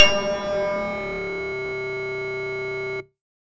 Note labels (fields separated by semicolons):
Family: bass; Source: synthesizer; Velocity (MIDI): 75; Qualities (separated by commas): distorted